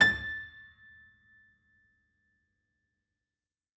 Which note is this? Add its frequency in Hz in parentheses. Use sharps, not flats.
A6 (1760 Hz)